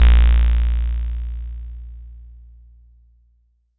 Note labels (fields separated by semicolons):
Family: bass; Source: synthesizer; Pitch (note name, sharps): A#1; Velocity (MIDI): 127; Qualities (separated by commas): bright, distorted